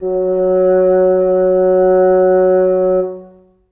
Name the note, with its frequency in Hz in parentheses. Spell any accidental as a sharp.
F#3 (185 Hz)